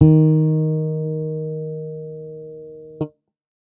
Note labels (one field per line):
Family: bass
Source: electronic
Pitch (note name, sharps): D#3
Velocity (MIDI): 50